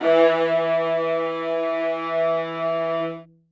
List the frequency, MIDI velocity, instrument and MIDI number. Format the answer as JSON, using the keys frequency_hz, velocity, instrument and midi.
{"frequency_hz": 164.8, "velocity": 127, "instrument": "acoustic string instrument", "midi": 52}